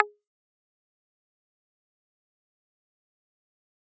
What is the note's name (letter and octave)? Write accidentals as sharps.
G#4